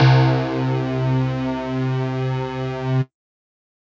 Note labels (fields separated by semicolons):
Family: mallet percussion; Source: electronic; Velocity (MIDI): 127